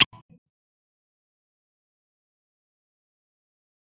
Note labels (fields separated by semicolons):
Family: guitar; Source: electronic; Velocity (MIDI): 25; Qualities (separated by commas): distorted, fast decay, percussive, tempo-synced